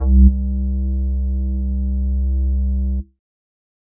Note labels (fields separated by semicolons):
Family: flute; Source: synthesizer; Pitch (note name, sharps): C2; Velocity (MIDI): 25